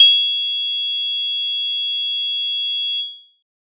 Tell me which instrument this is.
electronic keyboard